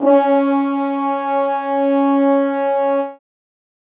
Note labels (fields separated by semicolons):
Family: brass; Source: acoustic; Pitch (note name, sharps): C#4; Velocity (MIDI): 75; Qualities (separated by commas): reverb